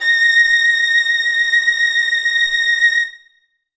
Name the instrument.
acoustic string instrument